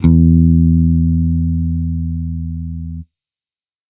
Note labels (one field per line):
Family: bass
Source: electronic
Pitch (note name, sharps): E2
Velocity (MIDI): 75